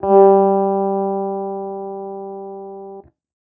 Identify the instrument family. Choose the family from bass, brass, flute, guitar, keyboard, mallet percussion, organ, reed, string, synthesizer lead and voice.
guitar